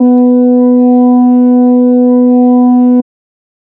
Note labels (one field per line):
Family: organ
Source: electronic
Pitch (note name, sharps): B3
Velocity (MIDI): 127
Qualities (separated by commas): dark